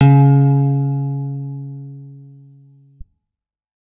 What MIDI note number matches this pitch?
49